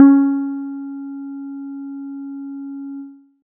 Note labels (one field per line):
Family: guitar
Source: synthesizer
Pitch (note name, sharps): C#4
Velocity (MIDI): 50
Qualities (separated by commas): dark